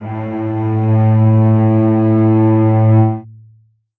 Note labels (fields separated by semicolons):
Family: string; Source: acoustic; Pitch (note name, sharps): A2; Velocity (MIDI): 25; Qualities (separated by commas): long release, reverb